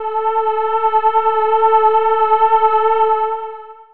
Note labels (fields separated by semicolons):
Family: voice; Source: synthesizer; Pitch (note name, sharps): A4; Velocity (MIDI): 75; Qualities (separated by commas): distorted, long release